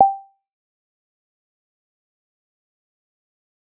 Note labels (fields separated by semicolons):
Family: bass; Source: synthesizer; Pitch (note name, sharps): G5; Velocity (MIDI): 25; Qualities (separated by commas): fast decay, percussive